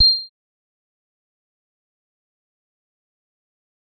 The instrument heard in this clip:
synthesizer bass